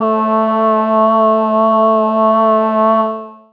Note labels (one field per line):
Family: voice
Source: synthesizer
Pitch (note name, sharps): A3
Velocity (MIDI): 127